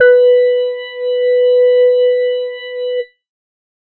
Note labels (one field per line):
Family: organ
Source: electronic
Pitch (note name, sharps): B4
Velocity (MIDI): 75